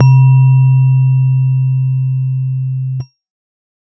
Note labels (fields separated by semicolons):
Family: keyboard; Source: electronic; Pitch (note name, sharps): C3; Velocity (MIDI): 75